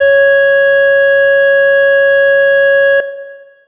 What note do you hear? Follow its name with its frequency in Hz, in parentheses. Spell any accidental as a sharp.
C#5 (554.4 Hz)